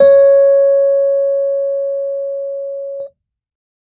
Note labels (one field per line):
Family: keyboard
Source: electronic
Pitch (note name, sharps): C#5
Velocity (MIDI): 75